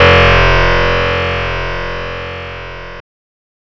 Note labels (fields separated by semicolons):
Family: guitar; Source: synthesizer; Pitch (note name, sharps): F1; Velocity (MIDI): 50; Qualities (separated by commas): bright, distorted